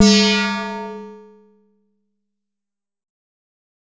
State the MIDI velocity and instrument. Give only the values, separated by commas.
25, synthesizer bass